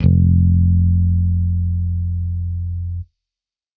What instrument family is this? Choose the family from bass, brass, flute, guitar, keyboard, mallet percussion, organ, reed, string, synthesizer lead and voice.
bass